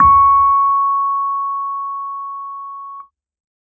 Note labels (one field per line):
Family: keyboard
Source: electronic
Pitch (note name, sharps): C#6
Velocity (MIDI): 50